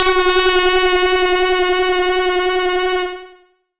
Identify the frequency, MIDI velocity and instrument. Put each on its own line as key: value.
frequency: 370 Hz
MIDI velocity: 100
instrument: synthesizer bass